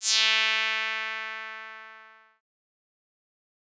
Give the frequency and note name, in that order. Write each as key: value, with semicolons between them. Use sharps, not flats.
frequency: 220 Hz; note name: A3